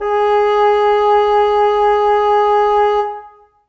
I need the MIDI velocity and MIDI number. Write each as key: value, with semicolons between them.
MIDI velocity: 75; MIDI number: 68